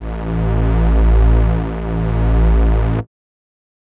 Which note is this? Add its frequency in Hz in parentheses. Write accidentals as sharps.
A1 (55 Hz)